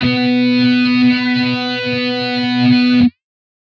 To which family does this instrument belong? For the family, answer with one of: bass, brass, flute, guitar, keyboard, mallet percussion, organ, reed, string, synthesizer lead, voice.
guitar